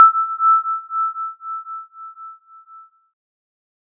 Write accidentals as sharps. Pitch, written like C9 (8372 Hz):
E6 (1319 Hz)